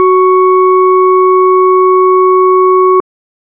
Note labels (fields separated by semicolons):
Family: organ; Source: electronic; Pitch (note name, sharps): F#4; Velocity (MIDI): 75